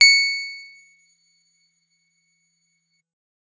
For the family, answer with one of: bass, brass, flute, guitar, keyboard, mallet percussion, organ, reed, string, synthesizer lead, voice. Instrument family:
guitar